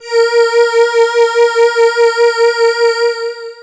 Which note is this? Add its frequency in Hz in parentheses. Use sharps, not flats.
A#4 (466.2 Hz)